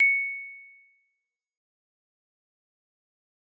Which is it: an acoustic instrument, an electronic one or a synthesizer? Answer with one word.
acoustic